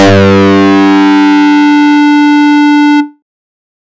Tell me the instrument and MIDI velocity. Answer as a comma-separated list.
synthesizer bass, 100